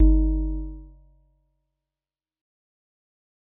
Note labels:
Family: mallet percussion; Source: acoustic; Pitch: G1; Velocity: 75; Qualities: dark, fast decay

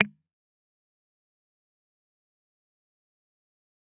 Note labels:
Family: guitar; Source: electronic; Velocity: 25; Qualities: distorted, fast decay, percussive

